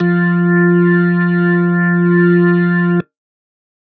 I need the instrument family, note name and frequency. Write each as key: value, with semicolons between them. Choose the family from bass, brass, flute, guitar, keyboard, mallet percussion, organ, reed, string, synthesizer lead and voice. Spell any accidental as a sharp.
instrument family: organ; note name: F3; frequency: 174.6 Hz